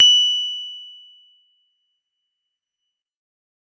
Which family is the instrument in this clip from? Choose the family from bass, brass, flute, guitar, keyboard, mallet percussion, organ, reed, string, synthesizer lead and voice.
keyboard